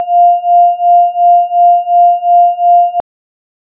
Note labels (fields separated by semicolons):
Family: organ; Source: electronic; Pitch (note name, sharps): F5; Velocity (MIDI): 127